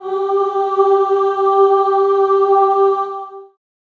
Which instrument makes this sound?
acoustic voice